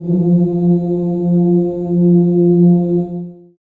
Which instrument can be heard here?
acoustic voice